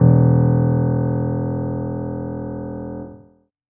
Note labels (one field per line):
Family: keyboard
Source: acoustic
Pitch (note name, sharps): E1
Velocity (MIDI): 25